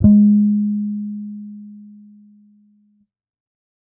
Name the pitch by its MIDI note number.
56